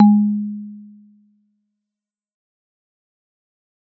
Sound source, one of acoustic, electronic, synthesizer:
acoustic